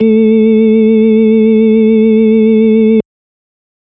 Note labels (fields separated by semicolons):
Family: organ; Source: electronic; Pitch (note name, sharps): A3; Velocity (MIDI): 50